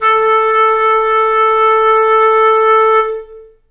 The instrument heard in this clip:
acoustic reed instrument